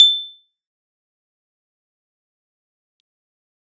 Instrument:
electronic keyboard